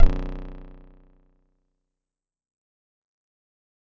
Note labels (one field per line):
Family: guitar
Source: acoustic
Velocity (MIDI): 127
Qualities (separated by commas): percussive